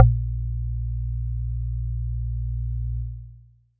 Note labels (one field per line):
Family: mallet percussion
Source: acoustic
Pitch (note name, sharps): A#1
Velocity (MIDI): 100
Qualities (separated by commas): dark